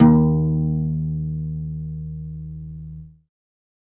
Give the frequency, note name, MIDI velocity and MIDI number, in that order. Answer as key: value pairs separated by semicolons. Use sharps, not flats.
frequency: 77.78 Hz; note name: D#2; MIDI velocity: 75; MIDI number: 39